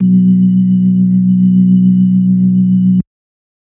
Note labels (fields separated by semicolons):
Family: organ; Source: electronic; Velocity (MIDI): 50; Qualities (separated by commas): dark